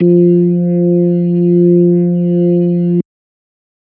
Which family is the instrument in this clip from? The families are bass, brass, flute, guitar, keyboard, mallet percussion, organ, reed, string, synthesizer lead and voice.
organ